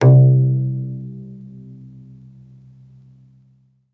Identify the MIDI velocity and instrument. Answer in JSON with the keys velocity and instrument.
{"velocity": 100, "instrument": "acoustic guitar"}